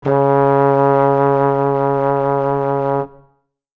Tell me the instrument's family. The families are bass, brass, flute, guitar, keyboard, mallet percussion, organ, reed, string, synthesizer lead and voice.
brass